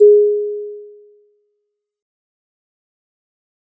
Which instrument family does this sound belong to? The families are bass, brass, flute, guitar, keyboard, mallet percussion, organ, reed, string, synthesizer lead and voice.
mallet percussion